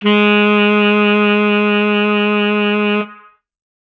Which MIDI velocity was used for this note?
75